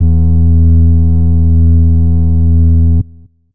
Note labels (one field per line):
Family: flute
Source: acoustic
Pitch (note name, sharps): E2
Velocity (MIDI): 75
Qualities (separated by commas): dark